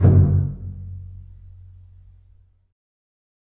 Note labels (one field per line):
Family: string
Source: acoustic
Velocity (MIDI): 25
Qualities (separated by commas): reverb